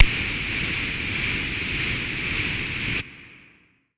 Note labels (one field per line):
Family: flute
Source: acoustic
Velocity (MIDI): 127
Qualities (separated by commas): distorted